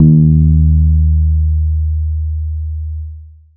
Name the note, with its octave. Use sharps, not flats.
D#2